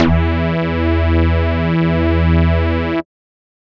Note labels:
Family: bass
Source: synthesizer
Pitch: E2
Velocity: 127

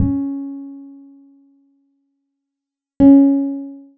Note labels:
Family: guitar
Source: acoustic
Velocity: 25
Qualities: dark

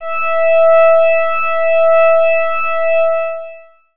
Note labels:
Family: organ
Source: electronic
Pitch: E5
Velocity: 50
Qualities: distorted, long release

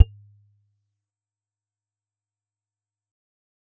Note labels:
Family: guitar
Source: acoustic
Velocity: 100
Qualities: fast decay, percussive

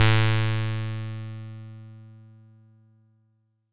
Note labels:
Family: bass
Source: synthesizer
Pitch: A2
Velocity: 50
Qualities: bright, distorted

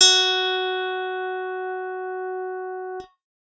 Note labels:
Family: guitar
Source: electronic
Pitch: F#4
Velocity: 127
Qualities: bright, reverb

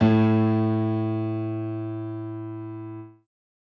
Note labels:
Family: keyboard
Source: acoustic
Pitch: A2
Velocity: 100

